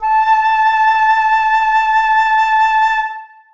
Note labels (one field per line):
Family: flute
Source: acoustic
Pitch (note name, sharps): A5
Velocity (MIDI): 100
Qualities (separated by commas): reverb